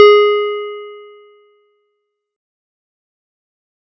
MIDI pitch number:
68